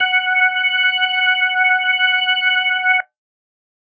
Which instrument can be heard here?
electronic organ